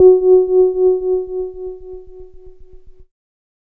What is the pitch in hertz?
370 Hz